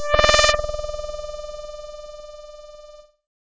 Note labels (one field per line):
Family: keyboard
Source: synthesizer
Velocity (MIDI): 100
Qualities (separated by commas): bright, distorted